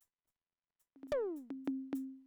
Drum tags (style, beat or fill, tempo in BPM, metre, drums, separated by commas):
Afro-Cuban, fill, 105 BPM, 4/4, hi-hat pedal, percussion, high tom